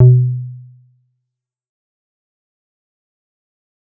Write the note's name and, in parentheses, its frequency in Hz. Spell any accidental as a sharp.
B2 (123.5 Hz)